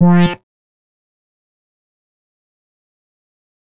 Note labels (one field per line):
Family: bass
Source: synthesizer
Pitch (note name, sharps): F3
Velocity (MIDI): 127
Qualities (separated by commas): fast decay, percussive